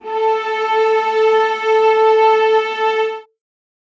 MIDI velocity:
75